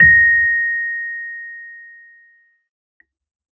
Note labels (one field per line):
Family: keyboard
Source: electronic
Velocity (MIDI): 75